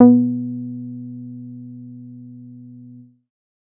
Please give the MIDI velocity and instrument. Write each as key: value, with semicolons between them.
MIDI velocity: 50; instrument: synthesizer bass